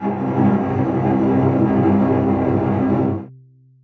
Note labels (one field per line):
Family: string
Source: acoustic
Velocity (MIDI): 75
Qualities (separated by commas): bright, long release, non-linear envelope, reverb